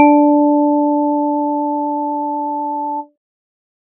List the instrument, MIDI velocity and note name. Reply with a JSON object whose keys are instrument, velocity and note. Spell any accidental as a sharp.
{"instrument": "electronic organ", "velocity": 50, "note": "D4"}